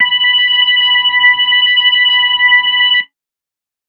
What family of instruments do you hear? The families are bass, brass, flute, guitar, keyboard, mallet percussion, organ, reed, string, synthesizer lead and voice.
organ